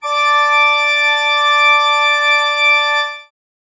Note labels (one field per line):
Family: organ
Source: acoustic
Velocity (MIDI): 127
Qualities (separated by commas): reverb